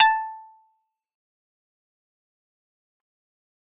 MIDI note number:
81